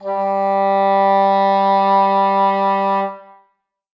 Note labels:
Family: reed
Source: acoustic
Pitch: G3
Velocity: 75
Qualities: reverb

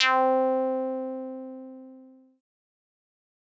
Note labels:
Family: synthesizer lead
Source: synthesizer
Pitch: C4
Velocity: 127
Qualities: distorted, fast decay

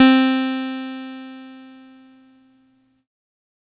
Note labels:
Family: keyboard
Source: electronic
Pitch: C4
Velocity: 75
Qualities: bright, distorted

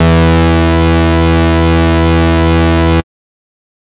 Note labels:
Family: bass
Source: synthesizer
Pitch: E2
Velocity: 75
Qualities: bright, distorted

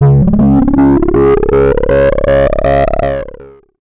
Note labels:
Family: bass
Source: synthesizer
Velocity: 75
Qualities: distorted, long release, multiphonic, tempo-synced

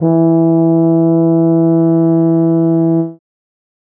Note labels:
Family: brass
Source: acoustic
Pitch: E3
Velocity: 75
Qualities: dark

